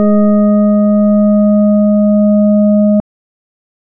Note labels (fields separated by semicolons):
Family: organ; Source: electronic; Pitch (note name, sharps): G#3; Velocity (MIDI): 25; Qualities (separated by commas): dark